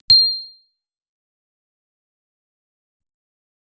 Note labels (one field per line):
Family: bass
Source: synthesizer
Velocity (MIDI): 127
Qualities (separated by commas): bright, distorted, fast decay, percussive